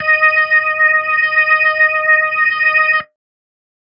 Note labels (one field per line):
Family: keyboard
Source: electronic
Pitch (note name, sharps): D#5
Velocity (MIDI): 127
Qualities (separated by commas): distorted